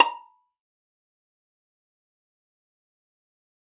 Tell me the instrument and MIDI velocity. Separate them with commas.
acoustic string instrument, 25